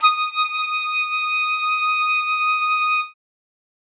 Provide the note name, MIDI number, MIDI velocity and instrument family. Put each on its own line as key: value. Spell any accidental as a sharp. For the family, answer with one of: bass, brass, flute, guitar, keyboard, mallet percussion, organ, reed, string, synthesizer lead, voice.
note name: D#6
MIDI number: 87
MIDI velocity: 127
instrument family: flute